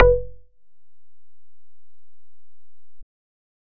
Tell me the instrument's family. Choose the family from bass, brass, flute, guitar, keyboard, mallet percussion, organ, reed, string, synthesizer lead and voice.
bass